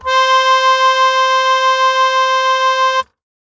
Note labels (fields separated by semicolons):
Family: keyboard; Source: acoustic; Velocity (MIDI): 127; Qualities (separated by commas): bright